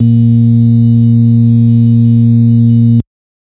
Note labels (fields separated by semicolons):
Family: organ; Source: electronic; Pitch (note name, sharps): A#2; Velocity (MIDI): 127